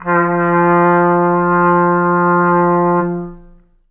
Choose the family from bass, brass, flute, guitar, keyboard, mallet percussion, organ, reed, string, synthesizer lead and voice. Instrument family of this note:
brass